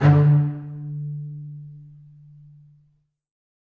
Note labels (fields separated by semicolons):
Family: string; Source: acoustic; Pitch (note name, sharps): D3; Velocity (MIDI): 100; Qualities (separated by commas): reverb